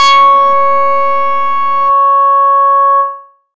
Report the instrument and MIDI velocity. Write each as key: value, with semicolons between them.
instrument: synthesizer bass; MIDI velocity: 100